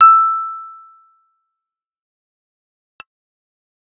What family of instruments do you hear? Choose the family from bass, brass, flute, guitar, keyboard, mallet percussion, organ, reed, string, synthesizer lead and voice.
bass